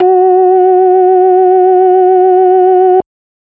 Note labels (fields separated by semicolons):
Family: organ; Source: electronic; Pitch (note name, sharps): F#4; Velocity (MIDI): 100